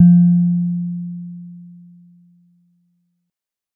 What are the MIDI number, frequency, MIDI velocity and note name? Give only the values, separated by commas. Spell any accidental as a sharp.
53, 174.6 Hz, 25, F3